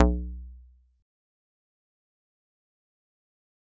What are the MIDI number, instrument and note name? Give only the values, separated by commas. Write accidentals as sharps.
35, acoustic mallet percussion instrument, B1